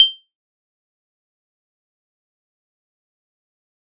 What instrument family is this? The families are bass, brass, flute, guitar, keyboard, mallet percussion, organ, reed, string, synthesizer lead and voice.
keyboard